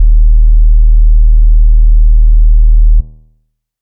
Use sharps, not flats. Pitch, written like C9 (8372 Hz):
D#1 (38.89 Hz)